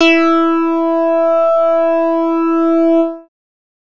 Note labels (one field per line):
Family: bass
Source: synthesizer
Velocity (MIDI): 127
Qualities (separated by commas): distorted